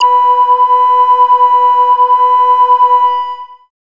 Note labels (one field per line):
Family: bass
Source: synthesizer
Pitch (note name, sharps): B5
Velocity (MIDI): 50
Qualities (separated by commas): distorted, long release, multiphonic